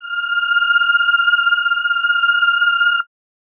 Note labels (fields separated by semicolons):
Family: reed; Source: acoustic; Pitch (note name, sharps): F6; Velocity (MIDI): 25